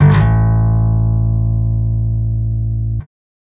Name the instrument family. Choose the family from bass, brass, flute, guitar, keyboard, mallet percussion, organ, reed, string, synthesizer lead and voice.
guitar